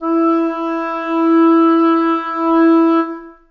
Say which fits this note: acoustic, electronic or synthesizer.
acoustic